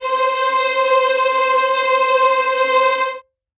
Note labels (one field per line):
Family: string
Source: acoustic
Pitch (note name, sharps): C5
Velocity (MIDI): 75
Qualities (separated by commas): bright, non-linear envelope, reverb